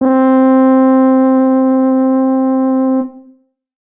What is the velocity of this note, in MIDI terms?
127